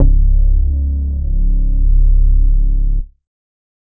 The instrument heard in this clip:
synthesizer bass